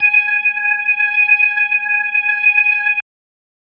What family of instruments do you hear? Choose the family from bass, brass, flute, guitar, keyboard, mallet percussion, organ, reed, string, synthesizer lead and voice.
organ